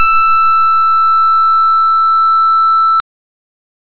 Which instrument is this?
electronic organ